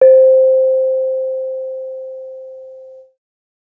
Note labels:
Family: mallet percussion; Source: acoustic; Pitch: C5; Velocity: 25

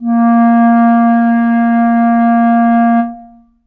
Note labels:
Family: reed; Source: acoustic; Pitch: A#3; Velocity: 50; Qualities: dark, reverb

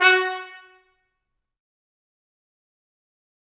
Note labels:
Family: brass; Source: acoustic; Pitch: F#4; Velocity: 127; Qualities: bright, fast decay, percussive, reverb

